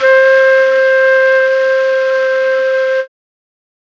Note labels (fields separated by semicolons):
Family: flute; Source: acoustic; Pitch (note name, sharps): C5; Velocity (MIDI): 50